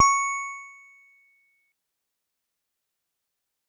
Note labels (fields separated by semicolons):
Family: mallet percussion; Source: acoustic; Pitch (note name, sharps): C#6; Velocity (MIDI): 50; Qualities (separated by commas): fast decay